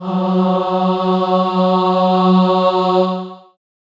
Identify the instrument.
acoustic voice